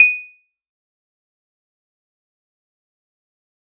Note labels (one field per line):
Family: guitar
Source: acoustic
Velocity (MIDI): 127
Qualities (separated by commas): fast decay, percussive